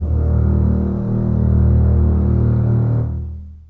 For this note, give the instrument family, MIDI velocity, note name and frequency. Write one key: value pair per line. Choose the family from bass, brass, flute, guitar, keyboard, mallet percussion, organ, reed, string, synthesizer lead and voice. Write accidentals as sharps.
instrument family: string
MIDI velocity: 25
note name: D#1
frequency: 38.89 Hz